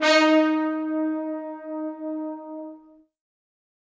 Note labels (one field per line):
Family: brass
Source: acoustic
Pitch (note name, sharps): D#4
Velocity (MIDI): 75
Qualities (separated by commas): bright, reverb